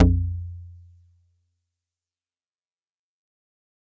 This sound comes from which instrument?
acoustic mallet percussion instrument